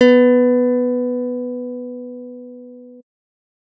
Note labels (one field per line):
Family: bass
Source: synthesizer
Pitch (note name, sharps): B3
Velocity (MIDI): 127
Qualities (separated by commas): distorted